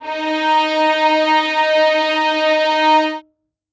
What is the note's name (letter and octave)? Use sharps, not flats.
D#4